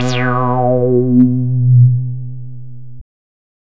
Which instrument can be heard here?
synthesizer bass